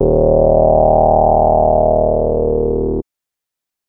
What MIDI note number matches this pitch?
27